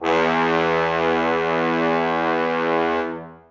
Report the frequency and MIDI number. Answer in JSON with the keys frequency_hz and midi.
{"frequency_hz": 82.41, "midi": 40}